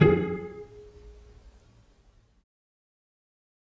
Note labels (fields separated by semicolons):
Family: string; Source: acoustic; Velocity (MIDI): 50; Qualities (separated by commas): fast decay, percussive, reverb